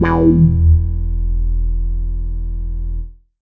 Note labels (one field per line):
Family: bass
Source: synthesizer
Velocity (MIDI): 50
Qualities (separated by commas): distorted, non-linear envelope